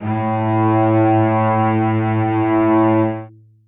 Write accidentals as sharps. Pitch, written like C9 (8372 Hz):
A2 (110 Hz)